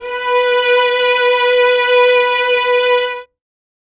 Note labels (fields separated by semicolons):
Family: string; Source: acoustic; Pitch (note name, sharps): B4; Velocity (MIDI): 100; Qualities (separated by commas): reverb